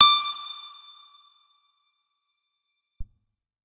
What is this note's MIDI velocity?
100